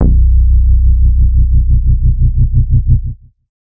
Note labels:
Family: bass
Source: synthesizer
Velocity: 75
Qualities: distorted

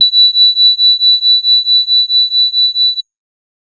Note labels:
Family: organ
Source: electronic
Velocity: 25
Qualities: bright

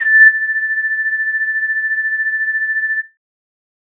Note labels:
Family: flute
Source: synthesizer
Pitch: A6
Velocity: 50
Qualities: distorted

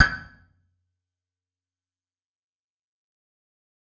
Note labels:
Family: guitar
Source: electronic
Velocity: 127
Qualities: fast decay, percussive, reverb

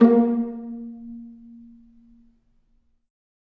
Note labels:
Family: string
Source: acoustic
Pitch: A#3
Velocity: 127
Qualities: dark, reverb

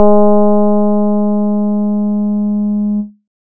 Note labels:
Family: keyboard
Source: electronic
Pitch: G#3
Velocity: 127

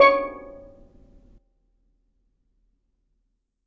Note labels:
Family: mallet percussion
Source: acoustic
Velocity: 75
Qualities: percussive, reverb

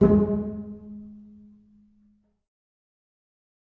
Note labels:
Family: string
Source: acoustic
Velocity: 127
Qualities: dark, fast decay, reverb

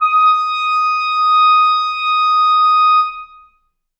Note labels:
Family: reed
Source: acoustic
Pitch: D#6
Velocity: 127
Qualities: reverb

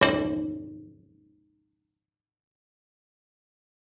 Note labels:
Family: guitar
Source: acoustic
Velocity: 75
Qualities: fast decay

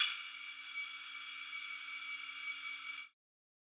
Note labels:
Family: flute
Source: acoustic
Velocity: 75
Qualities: bright

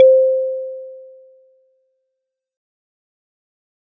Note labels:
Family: mallet percussion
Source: acoustic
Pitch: C5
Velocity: 75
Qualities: fast decay

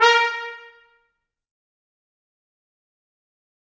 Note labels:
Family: brass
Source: acoustic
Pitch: A#4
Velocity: 127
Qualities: bright, fast decay, percussive, reverb

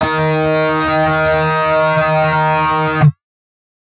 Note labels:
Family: guitar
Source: electronic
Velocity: 50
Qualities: bright, distorted

